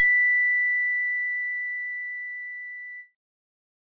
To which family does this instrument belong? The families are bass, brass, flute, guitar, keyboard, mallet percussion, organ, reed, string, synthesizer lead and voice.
organ